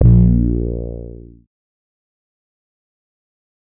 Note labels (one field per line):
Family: bass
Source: synthesizer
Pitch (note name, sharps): A#1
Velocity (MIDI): 75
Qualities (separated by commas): distorted, fast decay